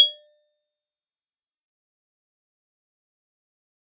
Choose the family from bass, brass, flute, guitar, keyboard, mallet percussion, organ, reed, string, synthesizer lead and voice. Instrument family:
mallet percussion